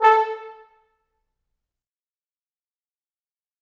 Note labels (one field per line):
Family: brass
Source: acoustic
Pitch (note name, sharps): A4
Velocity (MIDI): 100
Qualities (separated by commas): fast decay, percussive, reverb